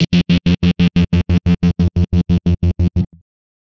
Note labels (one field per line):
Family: guitar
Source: electronic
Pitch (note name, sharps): F2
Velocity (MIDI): 127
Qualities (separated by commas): bright, distorted, tempo-synced